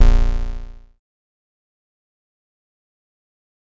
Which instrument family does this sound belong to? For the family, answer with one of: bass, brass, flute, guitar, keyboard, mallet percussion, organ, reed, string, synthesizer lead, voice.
bass